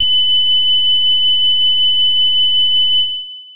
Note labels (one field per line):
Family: keyboard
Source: electronic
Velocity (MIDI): 100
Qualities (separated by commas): bright, distorted, long release